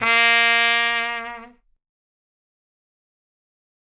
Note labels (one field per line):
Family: brass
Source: acoustic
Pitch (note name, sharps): A#3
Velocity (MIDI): 75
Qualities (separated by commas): bright, fast decay